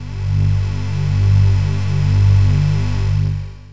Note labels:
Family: voice; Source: synthesizer; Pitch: G1; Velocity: 25; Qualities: distorted, long release

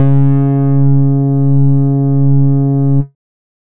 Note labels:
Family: bass; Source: synthesizer; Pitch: C#3; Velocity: 50; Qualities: distorted, multiphonic, tempo-synced

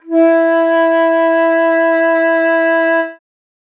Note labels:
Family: flute; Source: acoustic; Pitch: E4; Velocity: 100

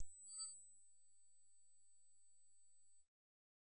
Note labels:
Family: bass; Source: synthesizer; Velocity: 100; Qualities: bright, distorted

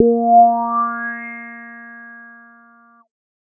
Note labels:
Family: bass; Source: synthesizer; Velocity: 50

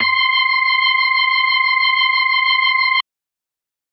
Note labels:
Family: organ; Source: electronic; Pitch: C6; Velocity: 75

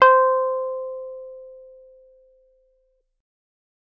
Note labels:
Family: guitar; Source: acoustic; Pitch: C5; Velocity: 75

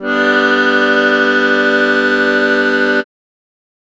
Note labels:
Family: keyboard; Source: acoustic; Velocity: 75

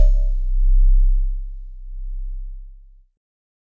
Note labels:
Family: keyboard; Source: electronic; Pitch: C1; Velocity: 50; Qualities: multiphonic

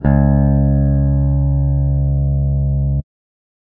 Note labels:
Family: guitar; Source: electronic; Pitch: C#2; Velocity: 75

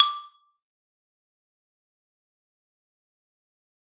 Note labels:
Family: mallet percussion; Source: acoustic; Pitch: D6; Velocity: 50; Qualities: fast decay, percussive, reverb

